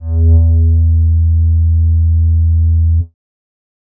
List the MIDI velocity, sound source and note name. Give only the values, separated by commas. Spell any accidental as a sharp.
75, synthesizer, E2